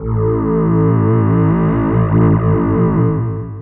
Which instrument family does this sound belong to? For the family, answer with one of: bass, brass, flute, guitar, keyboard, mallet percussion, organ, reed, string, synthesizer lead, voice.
voice